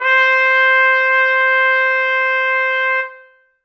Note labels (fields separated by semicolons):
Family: brass; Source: acoustic; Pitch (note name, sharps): C5; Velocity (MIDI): 100; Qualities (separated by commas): bright, reverb